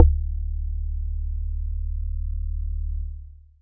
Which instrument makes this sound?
acoustic mallet percussion instrument